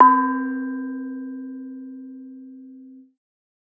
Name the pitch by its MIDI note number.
60